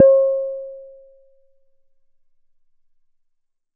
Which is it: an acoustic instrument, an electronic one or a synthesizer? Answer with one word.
synthesizer